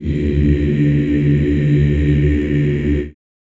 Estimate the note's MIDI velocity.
50